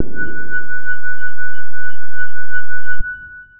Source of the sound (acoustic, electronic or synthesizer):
electronic